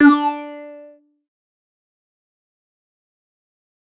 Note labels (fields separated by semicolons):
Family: bass; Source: synthesizer; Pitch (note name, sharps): D4; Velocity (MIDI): 50; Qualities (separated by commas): distorted, fast decay, percussive